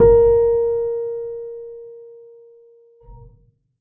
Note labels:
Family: keyboard; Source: acoustic; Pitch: A#4; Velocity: 50; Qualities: dark, reverb

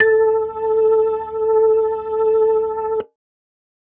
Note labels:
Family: organ; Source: electronic; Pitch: A4; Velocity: 100

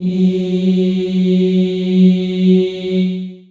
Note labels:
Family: voice; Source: acoustic; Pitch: F#3; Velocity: 75; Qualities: long release, reverb

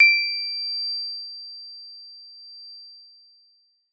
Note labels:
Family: mallet percussion; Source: acoustic; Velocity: 100; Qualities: bright

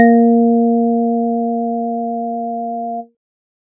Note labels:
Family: organ; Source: electronic; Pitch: A#3; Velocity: 75; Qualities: dark

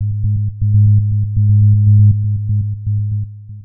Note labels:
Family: synthesizer lead; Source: synthesizer; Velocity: 25; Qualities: dark, long release, tempo-synced

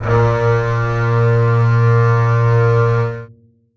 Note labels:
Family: string; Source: acoustic; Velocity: 75; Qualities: reverb

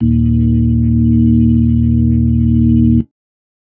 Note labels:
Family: organ; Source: electronic; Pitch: D#1; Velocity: 127; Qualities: dark

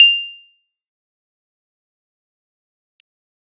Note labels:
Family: keyboard; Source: electronic; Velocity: 25; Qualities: bright, fast decay, percussive

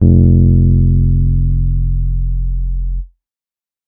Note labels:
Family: keyboard; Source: electronic; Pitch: F1; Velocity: 25

